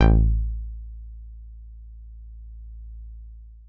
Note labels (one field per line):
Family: guitar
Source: synthesizer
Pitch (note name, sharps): A1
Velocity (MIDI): 100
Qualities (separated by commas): long release